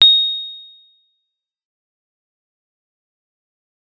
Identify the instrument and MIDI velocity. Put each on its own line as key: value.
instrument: electronic guitar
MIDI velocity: 25